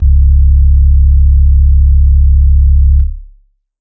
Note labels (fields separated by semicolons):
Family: organ; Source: electronic; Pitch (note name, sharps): C#1; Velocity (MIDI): 100; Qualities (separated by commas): dark